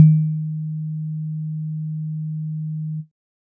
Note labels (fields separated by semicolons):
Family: keyboard; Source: electronic; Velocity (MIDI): 25